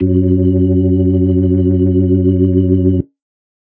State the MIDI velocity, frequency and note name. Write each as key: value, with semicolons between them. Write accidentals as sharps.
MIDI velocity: 50; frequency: 92.5 Hz; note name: F#2